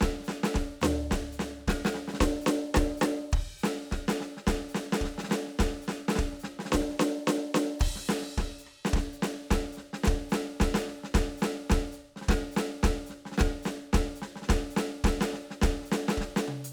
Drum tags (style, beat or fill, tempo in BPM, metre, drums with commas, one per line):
swing
beat
215 BPM
4/4
crash, closed hi-hat, hi-hat pedal, snare, cross-stick, high tom, floor tom, kick